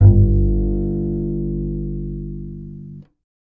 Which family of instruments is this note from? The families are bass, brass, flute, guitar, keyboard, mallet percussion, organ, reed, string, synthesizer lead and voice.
bass